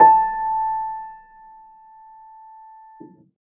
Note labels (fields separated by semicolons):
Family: keyboard; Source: acoustic; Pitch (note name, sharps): A5; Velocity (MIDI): 25; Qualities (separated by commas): reverb